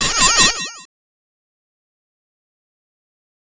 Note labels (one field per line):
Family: bass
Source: synthesizer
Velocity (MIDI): 50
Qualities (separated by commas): bright, distorted, fast decay, multiphonic